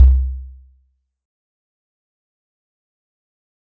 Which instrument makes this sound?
acoustic mallet percussion instrument